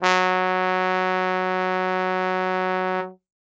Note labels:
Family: brass; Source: acoustic; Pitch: F#3; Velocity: 127; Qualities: bright

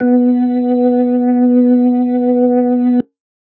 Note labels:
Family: organ; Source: electronic; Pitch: B3; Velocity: 100

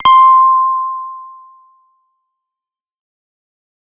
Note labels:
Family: bass; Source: synthesizer; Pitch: C6; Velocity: 75; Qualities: distorted, fast decay

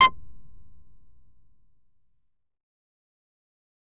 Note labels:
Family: bass; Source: synthesizer; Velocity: 50; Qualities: fast decay

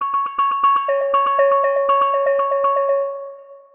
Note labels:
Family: mallet percussion; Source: synthesizer; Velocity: 75; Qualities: long release, multiphonic, percussive, tempo-synced

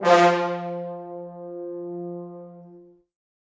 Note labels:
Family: brass; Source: acoustic; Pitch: F3; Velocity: 100; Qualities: bright, reverb

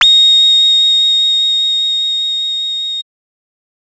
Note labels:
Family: bass; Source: synthesizer; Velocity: 25; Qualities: bright, distorted

